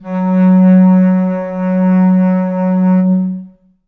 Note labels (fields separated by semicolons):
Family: reed; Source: acoustic; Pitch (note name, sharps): F#3; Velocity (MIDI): 25; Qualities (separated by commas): long release, reverb